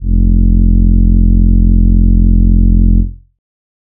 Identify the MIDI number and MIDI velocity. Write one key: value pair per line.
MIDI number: 29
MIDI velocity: 50